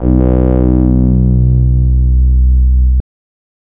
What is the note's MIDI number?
35